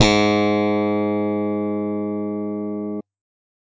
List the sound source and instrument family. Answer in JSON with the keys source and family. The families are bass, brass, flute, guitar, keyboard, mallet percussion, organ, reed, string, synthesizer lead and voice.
{"source": "electronic", "family": "bass"}